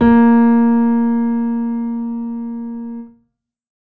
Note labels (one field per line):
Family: keyboard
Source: acoustic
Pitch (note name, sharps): A#3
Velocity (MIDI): 75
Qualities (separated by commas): reverb